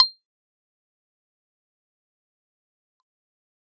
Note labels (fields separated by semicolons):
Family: keyboard; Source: electronic; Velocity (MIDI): 50; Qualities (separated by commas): fast decay, percussive